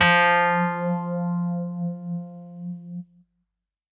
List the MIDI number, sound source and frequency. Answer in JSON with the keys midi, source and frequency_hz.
{"midi": 53, "source": "electronic", "frequency_hz": 174.6}